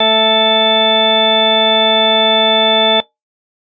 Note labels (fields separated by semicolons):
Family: organ; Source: electronic; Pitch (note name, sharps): A3; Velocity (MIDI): 100